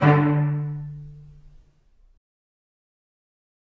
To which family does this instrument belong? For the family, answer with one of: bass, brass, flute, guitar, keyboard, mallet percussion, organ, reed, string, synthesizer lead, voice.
string